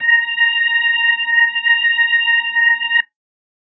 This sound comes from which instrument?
electronic organ